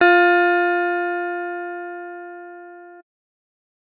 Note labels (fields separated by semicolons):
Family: keyboard; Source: electronic; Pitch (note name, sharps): F4; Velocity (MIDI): 100; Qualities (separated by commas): bright